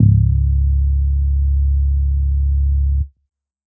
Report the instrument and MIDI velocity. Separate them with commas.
synthesizer bass, 75